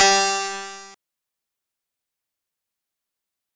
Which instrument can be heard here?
electronic guitar